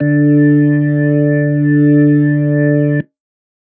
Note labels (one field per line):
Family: organ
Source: electronic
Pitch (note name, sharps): D3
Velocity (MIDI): 75